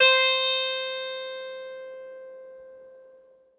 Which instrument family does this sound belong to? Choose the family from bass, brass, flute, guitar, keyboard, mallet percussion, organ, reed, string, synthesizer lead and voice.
guitar